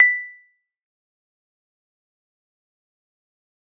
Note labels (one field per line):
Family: mallet percussion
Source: acoustic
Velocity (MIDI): 127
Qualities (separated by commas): fast decay, percussive